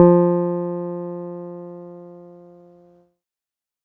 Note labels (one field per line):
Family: keyboard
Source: electronic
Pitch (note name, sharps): F3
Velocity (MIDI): 25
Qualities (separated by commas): dark